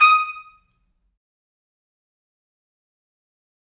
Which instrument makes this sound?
acoustic brass instrument